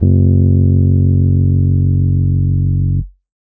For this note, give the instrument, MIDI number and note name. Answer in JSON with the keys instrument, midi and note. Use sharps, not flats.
{"instrument": "electronic keyboard", "midi": 30, "note": "F#1"}